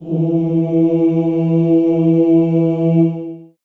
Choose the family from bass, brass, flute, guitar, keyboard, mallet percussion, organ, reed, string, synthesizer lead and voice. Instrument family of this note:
voice